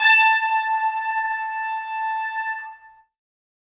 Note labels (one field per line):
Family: brass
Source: acoustic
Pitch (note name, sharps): A5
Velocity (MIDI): 75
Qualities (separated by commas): bright, reverb